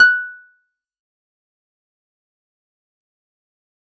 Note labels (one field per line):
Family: guitar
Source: acoustic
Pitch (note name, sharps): F#6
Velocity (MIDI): 75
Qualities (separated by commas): fast decay, percussive